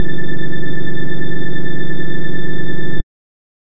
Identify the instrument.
synthesizer bass